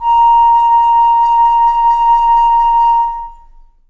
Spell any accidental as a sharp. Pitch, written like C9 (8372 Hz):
A#5 (932.3 Hz)